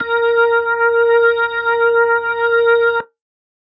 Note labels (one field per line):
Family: organ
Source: electronic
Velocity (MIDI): 127